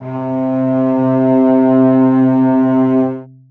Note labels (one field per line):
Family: string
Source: acoustic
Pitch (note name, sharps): C3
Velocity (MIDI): 50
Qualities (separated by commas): long release, reverb